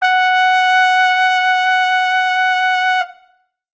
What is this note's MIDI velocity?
50